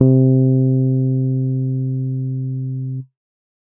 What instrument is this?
electronic keyboard